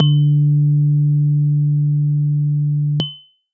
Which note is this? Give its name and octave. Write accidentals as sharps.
D3